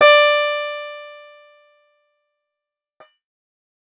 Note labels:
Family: guitar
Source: acoustic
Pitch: D5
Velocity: 100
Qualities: bright, distorted, fast decay

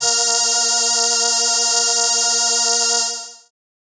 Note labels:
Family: keyboard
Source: synthesizer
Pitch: A#3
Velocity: 25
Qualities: bright

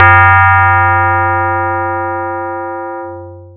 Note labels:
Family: mallet percussion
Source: acoustic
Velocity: 127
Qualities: distorted, long release

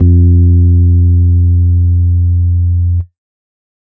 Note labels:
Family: keyboard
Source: electronic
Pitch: F2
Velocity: 25

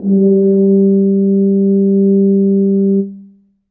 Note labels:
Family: brass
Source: acoustic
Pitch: G3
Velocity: 50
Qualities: dark, reverb

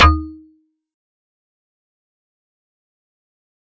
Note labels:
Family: mallet percussion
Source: acoustic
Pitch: D#2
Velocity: 100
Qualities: fast decay, percussive

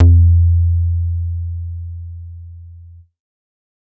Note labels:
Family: bass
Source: synthesizer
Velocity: 100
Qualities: dark

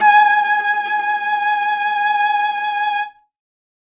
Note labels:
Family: string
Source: acoustic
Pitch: G#5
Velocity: 127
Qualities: bright, reverb

